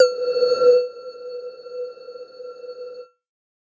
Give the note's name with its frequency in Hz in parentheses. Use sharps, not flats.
B4 (493.9 Hz)